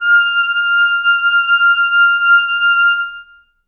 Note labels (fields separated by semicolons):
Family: reed; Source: acoustic; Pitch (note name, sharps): F6; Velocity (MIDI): 127; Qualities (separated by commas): reverb